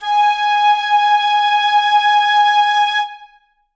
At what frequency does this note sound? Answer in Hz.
830.6 Hz